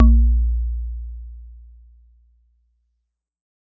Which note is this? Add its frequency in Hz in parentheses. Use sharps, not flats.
A#1 (58.27 Hz)